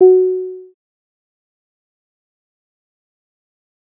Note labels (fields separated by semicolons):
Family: bass; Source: synthesizer; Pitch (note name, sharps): F#4; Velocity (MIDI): 25; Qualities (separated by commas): fast decay, percussive